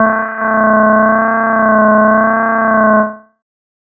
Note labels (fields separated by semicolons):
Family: bass; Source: synthesizer; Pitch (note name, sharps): A3; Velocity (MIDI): 100; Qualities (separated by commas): distorted, tempo-synced